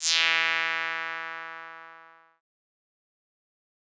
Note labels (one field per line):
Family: bass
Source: synthesizer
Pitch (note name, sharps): E3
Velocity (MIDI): 50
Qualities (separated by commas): bright, distorted, fast decay